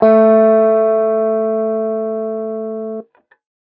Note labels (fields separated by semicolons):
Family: guitar; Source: electronic; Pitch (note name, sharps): A3; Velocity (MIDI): 50; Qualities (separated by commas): distorted